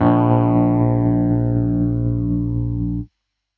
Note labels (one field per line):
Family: keyboard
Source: electronic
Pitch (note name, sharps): A#1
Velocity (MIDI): 100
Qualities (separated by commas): distorted